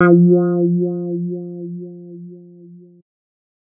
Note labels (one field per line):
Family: bass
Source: synthesizer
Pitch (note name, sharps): F3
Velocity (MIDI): 50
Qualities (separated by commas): dark, distorted